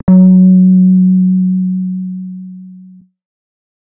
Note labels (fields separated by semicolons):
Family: bass; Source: synthesizer; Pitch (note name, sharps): F#3; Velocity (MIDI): 127; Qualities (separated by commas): distorted